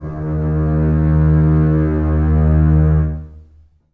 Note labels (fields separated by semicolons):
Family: string; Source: acoustic; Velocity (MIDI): 25; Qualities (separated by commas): long release, reverb